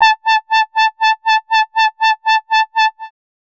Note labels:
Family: bass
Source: synthesizer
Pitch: A5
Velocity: 25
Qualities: bright, distorted, tempo-synced

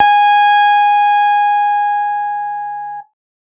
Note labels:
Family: guitar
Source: electronic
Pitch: G#5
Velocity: 50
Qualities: distorted

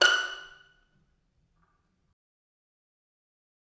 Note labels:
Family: string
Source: acoustic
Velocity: 127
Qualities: fast decay, percussive, reverb

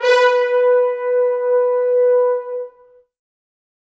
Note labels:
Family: brass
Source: acoustic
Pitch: B4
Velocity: 100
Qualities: bright, reverb

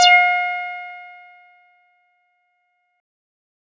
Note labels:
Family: bass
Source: synthesizer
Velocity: 127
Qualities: distorted

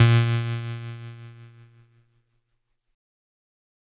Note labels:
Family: keyboard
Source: electronic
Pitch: A#2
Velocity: 100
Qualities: bright, distorted

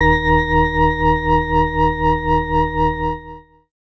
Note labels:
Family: organ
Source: electronic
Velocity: 100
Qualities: distorted

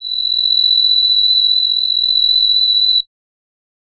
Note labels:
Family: reed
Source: acoustic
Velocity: 50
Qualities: bright

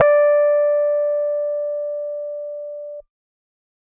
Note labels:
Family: keyboard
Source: electronic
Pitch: D5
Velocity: 127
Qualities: dark

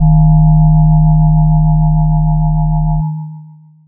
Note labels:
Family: mallet percussion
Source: electronic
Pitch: D#1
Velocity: 25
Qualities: long release

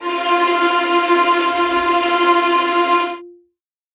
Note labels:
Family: string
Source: acoustic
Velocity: 50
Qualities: bright, non-linear envelope, reverb

